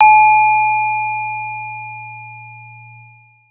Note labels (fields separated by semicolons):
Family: keyboard; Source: acoustic; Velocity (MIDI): 127